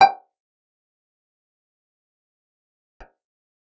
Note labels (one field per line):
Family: guitar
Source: acoustic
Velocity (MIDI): 127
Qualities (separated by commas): fast decay, percussive, reverb